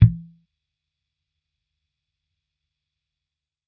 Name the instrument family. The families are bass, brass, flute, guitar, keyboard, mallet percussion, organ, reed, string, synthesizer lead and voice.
bass